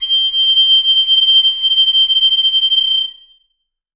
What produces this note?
acoustic flute